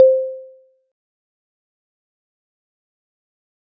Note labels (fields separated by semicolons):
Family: mallet percussion; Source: acoustic; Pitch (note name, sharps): C5; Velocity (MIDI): 25; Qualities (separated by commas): fast decay, percussive